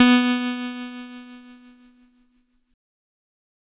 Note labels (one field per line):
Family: keyboard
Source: electronic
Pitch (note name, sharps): B3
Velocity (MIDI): 100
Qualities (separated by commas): bright, distorted